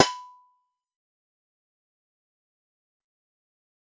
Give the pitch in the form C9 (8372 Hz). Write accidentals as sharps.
B5 (987.8 Hz)